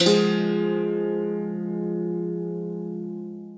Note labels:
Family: guitar; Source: acoustic; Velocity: 25; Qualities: long release, reverb

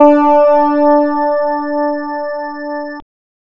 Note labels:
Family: bass; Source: synthesizer; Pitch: D4; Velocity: 25; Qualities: distorted, multiphonic

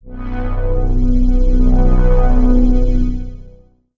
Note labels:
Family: synthesizer lead; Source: synthesizer; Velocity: 50; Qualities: bright, long release, non-linear envelope

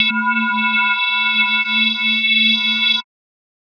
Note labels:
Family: mallet percussion; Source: electronic; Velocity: 100; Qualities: multiphonic, non-linear envelope

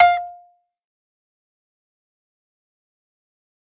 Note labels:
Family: mallet percussion; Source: acoustic; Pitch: F5; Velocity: 100; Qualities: fast decay, percussive, reverb

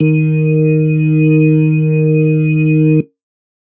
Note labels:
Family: organ; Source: electronic; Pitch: D#3; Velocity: 75

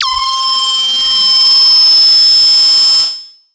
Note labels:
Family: synthesizer lead; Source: synthesizer; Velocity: 75; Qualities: bright, distorted, multiphonic, non-linear envelope

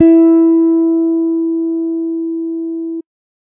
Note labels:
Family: bass; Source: electronic; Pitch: E4; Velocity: 75

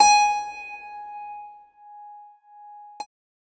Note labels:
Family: keyboard; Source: electronic; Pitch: G#5; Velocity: 127; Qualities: bright

